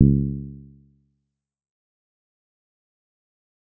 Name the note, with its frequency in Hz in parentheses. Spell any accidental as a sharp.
C#2 (69.3 Hz)